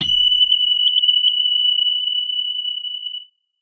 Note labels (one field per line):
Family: guitar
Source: electronic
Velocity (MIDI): 75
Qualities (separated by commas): bright